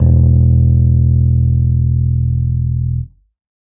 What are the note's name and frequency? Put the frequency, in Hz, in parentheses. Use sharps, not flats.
E1 (41.2 Hz)